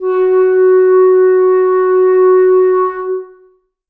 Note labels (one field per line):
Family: reed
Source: acoustic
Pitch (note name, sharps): F#4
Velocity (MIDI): 75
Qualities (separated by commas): long release, reverb